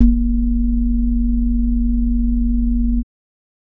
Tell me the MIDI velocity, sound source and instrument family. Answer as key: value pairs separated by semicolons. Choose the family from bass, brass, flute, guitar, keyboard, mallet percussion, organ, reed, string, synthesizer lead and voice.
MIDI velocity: 25; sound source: electronic; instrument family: organ